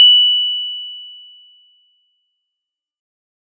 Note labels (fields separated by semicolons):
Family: keyboard; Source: electronic; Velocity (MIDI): 100; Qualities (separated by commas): bright, distorted, fast decay